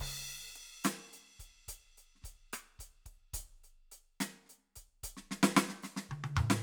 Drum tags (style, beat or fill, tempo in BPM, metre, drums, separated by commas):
blues shuffle, beat, 72 BPM, 4/4, crash, closed hi-hat, hi-hat pedal, snare, cross-stick, high tom, mid tom, kick